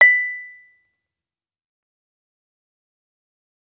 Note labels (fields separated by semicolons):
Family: mallet percussion; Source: acoustic; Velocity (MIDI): 25; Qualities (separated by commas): fast decay, percussive